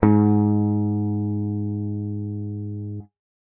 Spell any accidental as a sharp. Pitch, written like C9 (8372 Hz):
G#2 (103.8 Hz)